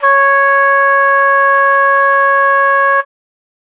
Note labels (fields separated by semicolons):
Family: reed; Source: acoustic; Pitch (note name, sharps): C#5; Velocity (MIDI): 75